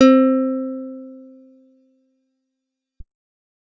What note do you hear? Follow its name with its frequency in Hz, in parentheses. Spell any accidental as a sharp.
C4 (261.6 Hz)